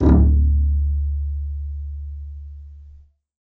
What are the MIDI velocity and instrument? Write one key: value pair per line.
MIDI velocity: 75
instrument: acoustic string instrument